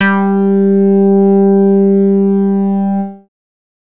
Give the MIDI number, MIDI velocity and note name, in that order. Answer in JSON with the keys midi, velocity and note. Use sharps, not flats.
{"midi": 55, "velocity": 127, "note": "G3"}